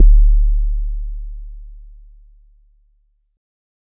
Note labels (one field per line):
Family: mallet percussion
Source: acoustic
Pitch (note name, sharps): D1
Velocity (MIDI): 25